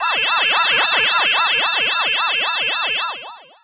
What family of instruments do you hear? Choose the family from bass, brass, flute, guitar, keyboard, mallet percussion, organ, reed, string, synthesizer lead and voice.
voice